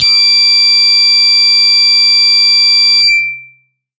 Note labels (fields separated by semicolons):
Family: guitar; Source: electronic; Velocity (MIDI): 127; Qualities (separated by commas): bright, distorted, long release